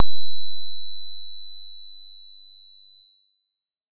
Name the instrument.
synthesizer bass